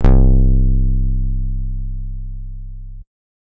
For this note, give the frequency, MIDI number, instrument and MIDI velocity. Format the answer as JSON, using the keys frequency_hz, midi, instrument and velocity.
{"frequency_hz": 32.7, "midi": 24, "instrument": "electronic guitar", "velocity": 25}